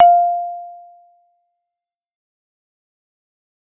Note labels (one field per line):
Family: keyboard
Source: electronic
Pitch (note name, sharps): F5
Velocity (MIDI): 25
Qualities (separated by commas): fast decay